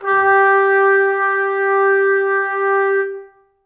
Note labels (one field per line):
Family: brass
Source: acoustic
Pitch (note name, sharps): G4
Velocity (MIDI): 50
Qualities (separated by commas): reverb